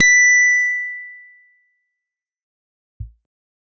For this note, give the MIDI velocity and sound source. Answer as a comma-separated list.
100, electronic